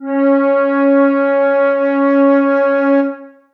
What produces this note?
acoustic flute